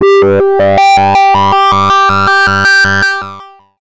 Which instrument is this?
synthesizer bass